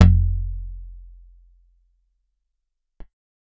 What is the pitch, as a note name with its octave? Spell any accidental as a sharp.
F1